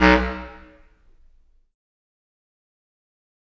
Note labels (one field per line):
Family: reed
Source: acoustic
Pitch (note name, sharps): B1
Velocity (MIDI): 127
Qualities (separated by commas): fast decay, percussive, reverb